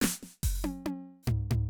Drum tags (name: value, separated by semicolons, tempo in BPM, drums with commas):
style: half-time rock; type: fill; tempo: 140 BPM; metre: 4/4; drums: open hi-hat, hi-hat pedal, snare, high tom, floor tom, kick